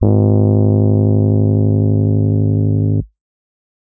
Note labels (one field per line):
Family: keyboard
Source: electronic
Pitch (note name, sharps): G#1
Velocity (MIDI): 100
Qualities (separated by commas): dark